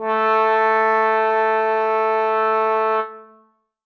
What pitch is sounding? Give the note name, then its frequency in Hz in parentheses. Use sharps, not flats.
A3 (220 Hz)